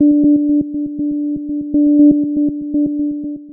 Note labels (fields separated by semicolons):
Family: synthesizer lead; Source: synthesizer; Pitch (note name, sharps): D4; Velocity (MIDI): 127; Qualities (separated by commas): dark, long release, tempo-synced